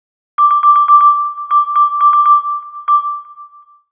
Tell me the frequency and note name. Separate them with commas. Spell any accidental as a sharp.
1175 Hz, D6